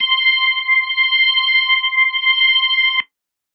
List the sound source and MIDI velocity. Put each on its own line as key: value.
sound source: electronic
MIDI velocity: 25